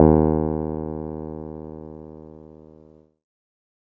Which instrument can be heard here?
electronic keyboard